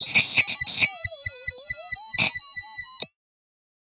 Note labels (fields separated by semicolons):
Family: guitar; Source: electronic; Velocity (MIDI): 50